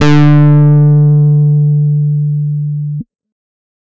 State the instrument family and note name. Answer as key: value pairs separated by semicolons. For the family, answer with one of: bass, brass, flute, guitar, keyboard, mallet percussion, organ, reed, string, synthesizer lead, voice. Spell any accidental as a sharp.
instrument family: guitar; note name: D3